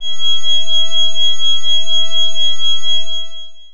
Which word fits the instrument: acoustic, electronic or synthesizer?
electronic